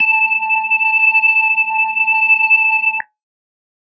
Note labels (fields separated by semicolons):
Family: organ; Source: electronic; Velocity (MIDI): 50; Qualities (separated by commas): distorted